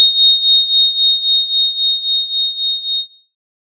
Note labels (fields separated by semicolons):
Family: synthesizer lead; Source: synthesizer; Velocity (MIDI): 50; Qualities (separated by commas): bright